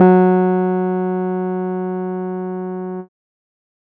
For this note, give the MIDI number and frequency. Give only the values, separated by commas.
54, 185 Hz